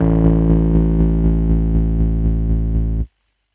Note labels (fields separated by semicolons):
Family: keyboard; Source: electronic; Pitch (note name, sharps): A1; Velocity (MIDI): 75; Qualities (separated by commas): distorted, tempo-synced